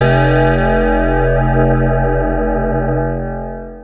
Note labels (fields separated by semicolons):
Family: guitar; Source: electronic; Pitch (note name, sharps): F1; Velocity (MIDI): 100; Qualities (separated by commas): long release, multiphonic, non-linear envelope